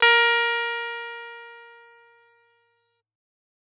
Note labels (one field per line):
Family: guitar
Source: electronic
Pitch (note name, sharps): A#4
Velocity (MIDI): 100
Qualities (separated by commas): bright